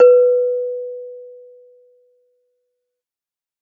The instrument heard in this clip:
acoustic mallet percussion instrument